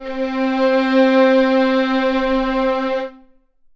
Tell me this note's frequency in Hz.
261.6 Hz